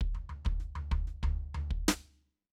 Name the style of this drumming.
Brazilian baião